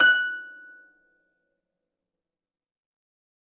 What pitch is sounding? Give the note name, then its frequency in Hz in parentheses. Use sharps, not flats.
F#6 (1480 Hz)